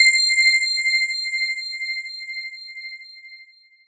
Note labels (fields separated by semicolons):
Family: mallet percussion; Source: electronic; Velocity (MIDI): 100; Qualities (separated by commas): bright, long release